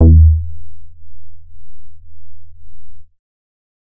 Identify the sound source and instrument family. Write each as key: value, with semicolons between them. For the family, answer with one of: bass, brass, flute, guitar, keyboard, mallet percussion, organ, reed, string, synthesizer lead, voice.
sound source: synthesizer; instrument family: bass